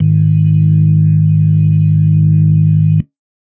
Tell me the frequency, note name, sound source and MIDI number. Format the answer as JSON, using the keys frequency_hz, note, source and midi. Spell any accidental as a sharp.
{"frequency_hz": 51.91, "note": "G#1", "source": "electronic", "midi": 32}